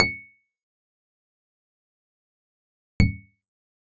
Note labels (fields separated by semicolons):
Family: guitar; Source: acoustic; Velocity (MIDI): 75; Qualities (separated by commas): percussive